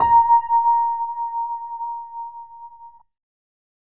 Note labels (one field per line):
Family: keyboard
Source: electronic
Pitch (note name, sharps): A#5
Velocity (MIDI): 50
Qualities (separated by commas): reverb